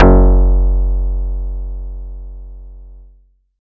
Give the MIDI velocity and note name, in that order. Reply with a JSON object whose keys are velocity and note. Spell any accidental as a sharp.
{"velocity": 50, "note": "F#1"}